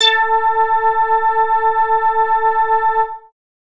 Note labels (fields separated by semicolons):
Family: bass; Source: synthesizer; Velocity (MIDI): 25; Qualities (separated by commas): distorted